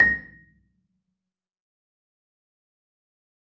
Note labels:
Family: mallet percussion; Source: acoustic; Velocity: 127; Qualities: fast decay, percussive, reverb

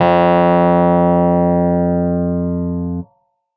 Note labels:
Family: keyboard; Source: electronic; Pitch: F2; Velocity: 127; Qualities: distorted

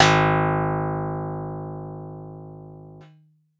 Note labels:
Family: guitar; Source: synthesizer; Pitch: G#1; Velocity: 25

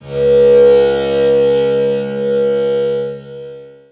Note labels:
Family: guitar; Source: acoustic; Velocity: 75; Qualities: bright, long release, reverb

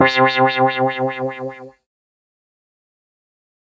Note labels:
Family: keyboard; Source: synthesizer; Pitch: C3; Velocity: 75; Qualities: distorted, fast decay

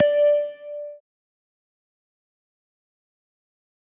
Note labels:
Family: organ; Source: electronic; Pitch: D5; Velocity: 127; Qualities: fast decay

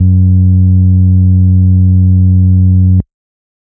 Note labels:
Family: organ; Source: electronic; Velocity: 100; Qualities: bright, distorted

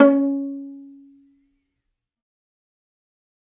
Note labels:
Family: string; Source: acoustic; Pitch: C#4; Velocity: 127; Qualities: dark, fast decay, reverb

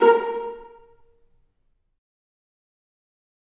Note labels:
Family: string; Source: acoustic; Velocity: 127; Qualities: dark, fast decay, reverb

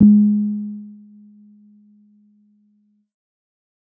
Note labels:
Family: keyboard; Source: electronic; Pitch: G#3; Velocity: 50; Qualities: dark

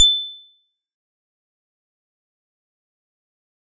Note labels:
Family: mallet percussion; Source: acoustic; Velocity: 127; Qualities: bright, fast decay, percussive

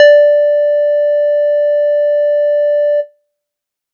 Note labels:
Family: bass; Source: synthesizer; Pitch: D5; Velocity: 25

